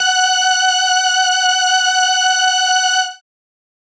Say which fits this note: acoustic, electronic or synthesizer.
synthesizer